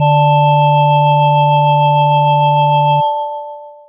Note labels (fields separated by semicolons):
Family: mallet percussion; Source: electronic; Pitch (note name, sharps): D3; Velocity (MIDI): 50; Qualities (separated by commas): long release